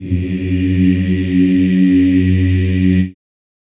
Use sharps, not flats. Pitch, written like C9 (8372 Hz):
F#2 (92.5 Hz)